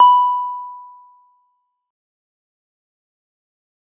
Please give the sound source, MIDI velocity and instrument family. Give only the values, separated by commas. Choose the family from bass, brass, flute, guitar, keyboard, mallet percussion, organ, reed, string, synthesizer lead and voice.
synthesizer, 100, guitar